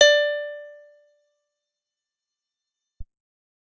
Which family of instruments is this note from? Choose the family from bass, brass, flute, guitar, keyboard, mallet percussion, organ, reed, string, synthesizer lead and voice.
guitar